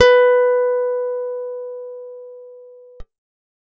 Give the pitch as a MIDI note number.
71